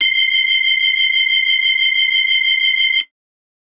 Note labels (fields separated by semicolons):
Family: organ; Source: electronic; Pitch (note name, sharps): C6; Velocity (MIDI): 75; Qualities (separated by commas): distorted